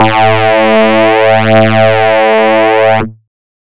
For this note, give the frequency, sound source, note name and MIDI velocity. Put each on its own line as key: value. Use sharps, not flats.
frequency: 110 Hz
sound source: synthesizer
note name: A2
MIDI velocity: 100